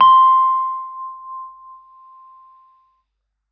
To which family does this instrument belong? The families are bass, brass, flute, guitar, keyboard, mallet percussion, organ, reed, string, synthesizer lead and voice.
keyboard